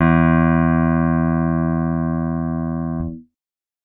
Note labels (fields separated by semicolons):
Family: guitar; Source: electronic; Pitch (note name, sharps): E2; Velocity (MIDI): 75; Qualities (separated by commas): reverb